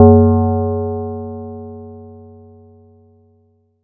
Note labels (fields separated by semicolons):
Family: mallet percussion; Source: acoustic; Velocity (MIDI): 25; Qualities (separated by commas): multiphonic